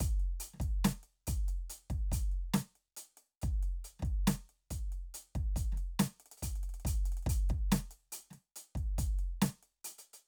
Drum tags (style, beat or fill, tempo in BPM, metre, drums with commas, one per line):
hip-hop
beat
140 BPM
4/4
closed hi-hat, snare, kick